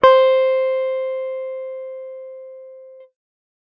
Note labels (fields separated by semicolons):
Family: guitar; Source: electronic; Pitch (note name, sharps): C5; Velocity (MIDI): 75